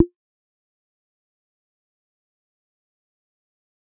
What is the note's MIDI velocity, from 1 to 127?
25